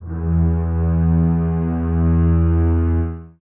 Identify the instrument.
acoustic string instrument